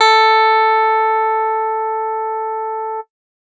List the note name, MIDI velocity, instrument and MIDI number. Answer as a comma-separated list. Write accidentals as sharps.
A4, 100, electronic guitar, 69